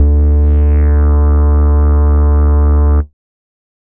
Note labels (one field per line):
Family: bass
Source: synthesizer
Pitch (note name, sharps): D2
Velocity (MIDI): 127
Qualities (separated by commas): distorted